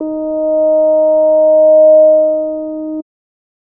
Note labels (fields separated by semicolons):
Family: bass; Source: synthesizer; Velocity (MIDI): 50; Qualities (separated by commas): distorted